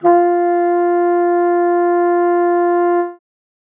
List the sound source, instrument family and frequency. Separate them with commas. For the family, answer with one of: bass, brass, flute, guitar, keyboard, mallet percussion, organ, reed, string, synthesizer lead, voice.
acoustic, reed, 349.2 Hz